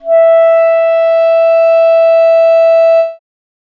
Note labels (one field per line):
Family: reed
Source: acoustic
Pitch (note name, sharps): E5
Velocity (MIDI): 100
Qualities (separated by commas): dark